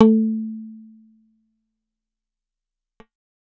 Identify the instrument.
acoustic guitar